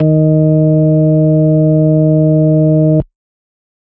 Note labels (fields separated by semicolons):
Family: organ; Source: electronic; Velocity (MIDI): 100